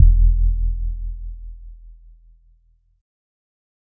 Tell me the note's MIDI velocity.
25